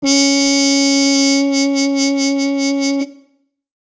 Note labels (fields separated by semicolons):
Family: brass; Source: acoustic; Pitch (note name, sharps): C#4; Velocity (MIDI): 127; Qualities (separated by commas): bright